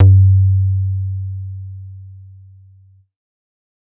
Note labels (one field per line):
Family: bass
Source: synthesizer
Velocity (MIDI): 127